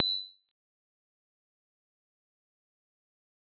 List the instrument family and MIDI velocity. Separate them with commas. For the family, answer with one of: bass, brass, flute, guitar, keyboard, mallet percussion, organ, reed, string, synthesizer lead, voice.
mallet percussion, 25